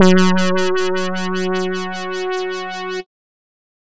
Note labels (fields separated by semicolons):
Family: bass; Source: synthesizer; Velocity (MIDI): 127; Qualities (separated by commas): distorted